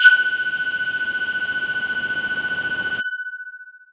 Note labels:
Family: voice; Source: synthesizer; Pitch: F#6; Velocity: 100; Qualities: distorted, long release

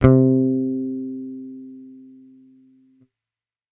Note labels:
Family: bass; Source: electronic; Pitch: C3; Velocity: 50

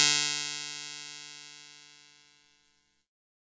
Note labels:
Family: keyboard; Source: electronic; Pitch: D3; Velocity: 127; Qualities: bright, distorted

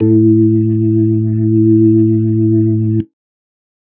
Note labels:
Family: organ; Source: electronic; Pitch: A2; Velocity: 75

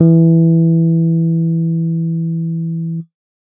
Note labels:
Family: keyboard; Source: electronic; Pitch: E3; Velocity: 50; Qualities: dark

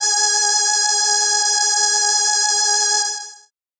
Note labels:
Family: keyboard; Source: synthesizer; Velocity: 100; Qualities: bright

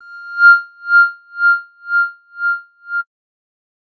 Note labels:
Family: bass; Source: synthesizer; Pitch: F6; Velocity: 25; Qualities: distorted

